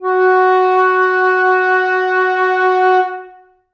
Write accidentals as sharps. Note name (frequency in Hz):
F#4 (370 Hz)